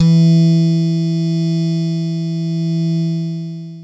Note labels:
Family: guitar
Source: synthesizer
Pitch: E3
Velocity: 127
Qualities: long release

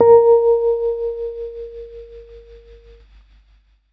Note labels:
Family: keyboard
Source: electronic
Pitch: A#4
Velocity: 50

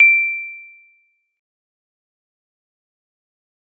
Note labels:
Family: mallet percussion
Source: acoustic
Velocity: 75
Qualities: fast decay, percussive

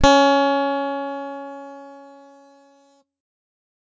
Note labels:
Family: guitar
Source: electronic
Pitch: C#4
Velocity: 127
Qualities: bright

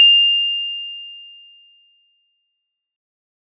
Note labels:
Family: mallet percussion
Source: acoustic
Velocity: 75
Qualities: bright

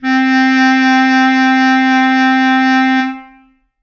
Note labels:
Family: reed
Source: acoustic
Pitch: C4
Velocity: 127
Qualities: reverb

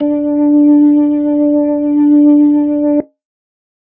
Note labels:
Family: organ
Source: electronic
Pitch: D4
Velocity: 100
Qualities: dark

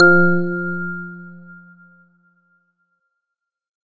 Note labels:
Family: organ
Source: electronic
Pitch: F3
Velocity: 127

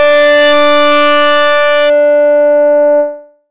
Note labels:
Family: bass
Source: synthesizer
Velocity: 127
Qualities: bright, distorted

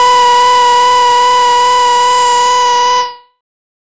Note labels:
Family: bass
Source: synthesizer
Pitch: B4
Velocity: 100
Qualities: bright, distorted, non-linear envelope

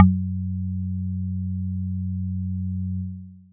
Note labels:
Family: mallet percussion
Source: acoustic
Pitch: F#2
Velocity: 100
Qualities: dark

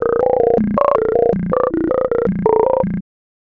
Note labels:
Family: bass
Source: synthesizer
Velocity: 50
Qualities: tempo-synced

